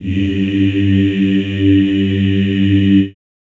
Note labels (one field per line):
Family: voice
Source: acoustic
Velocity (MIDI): 127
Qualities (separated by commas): reverb